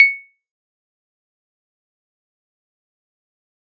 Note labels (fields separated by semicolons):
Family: keyboard; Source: electronic; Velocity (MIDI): 25; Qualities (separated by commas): fast decay, percussive